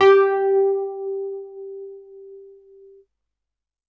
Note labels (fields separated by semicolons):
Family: keyboard; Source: electronic; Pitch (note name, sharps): G4; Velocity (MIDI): 127